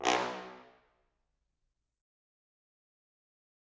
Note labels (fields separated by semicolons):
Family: brass; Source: acoustic; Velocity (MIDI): 127; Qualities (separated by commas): bright, fast decay, percussive, reverb